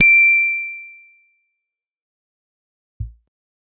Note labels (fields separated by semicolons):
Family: guitar; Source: electronic; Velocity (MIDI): 50; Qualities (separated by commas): bright, distorted, fast decay